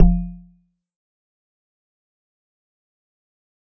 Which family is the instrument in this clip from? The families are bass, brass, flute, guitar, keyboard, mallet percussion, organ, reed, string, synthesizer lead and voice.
mallet percussion